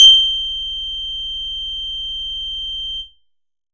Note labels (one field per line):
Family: bass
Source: synthesizer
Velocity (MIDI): 127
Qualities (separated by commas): distorted, tempo-synced